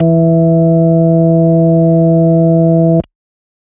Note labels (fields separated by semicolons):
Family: organ; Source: electronic; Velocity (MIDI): 127